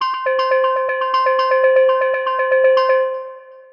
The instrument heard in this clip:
synthesizer mallet percussion instrument